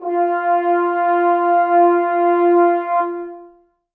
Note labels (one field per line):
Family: brass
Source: acoustic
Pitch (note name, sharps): F4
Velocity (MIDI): 100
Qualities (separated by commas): long release, reverb